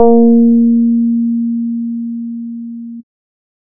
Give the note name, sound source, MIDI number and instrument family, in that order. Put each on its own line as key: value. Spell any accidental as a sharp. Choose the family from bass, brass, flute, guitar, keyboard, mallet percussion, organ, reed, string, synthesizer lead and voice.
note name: A#3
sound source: synthesizer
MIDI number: 58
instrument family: bass